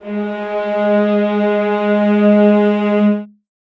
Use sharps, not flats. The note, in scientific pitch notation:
G#3